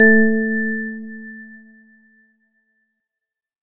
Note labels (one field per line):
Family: organ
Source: electronic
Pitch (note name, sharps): A3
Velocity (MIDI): 50